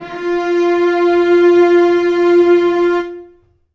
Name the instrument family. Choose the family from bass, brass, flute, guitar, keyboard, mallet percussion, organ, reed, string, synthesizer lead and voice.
string